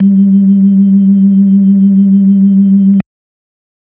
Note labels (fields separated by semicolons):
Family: organ; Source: electronic; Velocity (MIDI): 75; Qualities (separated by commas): dark